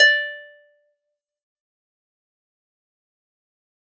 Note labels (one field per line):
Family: guitar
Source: acoustic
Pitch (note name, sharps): D5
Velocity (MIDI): 127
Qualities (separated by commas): fast decay, percussive